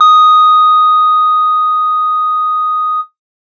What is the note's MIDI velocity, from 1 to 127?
50